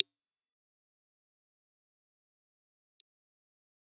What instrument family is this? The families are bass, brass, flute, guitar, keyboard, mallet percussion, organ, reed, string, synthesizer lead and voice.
keyboard